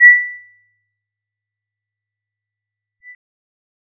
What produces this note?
synthesizer bass